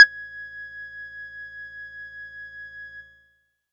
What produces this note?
synthesizer bass